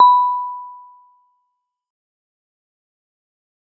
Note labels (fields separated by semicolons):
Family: mallet percussion; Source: acoustic; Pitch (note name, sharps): B5; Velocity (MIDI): 50; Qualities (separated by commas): fast decay